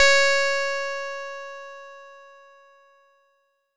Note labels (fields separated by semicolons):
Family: bass; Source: synthesizer; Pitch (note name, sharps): C#5; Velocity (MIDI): 100; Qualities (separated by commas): bright, distorted